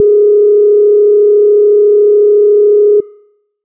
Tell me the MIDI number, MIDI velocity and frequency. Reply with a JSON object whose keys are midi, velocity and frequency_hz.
{"midi": 68, "velocity": 75, "frequency_hz": 415.3}